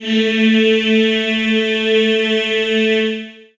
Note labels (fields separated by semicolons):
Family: voice; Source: acoustic; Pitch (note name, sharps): A3; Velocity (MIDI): 75; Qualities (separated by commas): long release, reverb